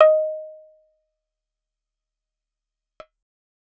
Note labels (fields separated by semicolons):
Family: guitar; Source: acoustic; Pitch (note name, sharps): D#5; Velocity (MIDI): 50; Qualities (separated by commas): fast decay, percussive